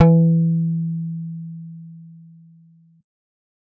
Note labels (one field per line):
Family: bass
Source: synthesizer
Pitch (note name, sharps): E3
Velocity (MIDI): 100